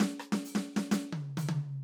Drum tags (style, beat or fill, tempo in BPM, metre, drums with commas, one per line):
Purdie shuffle
fill
130 BPM
4/4
hi-hat pedal, snare, cross-stick, high tom